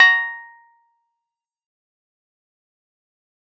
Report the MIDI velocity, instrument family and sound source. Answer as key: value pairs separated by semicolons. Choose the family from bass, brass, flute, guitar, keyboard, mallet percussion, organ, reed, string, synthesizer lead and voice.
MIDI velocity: 100; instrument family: keyboard; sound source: electronic